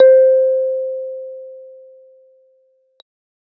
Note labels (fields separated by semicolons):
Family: keyboard; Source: electronic; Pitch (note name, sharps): C5; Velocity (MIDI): 50